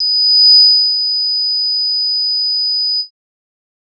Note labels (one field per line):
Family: bass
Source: synthesizer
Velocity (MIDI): 50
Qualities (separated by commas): bright, distorted